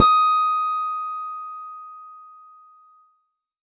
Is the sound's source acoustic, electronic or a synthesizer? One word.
electronic